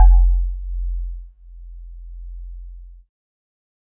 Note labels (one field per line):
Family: keyboard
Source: electronic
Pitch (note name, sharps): F1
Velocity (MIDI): 100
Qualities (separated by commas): multiphonic